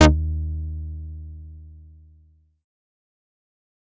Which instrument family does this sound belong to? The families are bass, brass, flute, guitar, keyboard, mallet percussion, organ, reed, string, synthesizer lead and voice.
bass